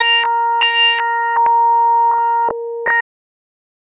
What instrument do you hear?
synthesizer bass